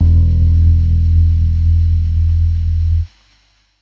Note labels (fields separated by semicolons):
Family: keyboard; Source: electronic; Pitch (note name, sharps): E1; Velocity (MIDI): 25; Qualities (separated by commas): dark